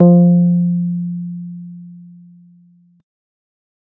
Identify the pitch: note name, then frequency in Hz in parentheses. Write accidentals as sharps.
F3 (174.6 Hz)